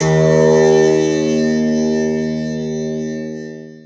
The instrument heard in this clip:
acoustic guitar